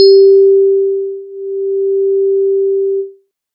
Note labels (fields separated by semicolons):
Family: synthesizer lead; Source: synthesizer; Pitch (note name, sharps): G4; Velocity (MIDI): 100